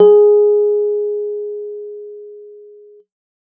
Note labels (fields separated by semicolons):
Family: keyboard; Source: electronic; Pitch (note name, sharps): G#4; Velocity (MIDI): 25